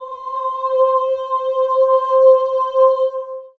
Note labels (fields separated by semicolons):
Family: voice; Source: acoustic; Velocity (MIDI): 100; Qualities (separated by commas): long release, reverb